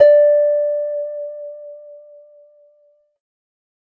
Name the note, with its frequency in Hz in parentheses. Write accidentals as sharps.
D5 (587.3 Hz)